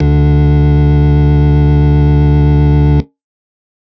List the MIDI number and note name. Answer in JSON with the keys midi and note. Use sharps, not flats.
{"midi": 38, "note": "D2"}